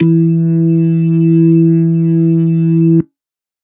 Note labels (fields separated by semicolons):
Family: organ; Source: electronic; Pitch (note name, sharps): E3; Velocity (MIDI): 75